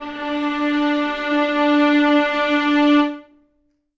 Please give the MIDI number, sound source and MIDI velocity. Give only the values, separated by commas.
62, acoustic, 50